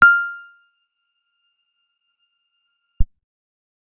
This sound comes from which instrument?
acoustic guitar